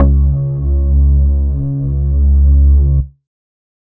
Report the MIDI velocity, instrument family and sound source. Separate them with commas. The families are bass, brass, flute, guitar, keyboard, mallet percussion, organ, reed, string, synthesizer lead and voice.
25, bass, synthesizer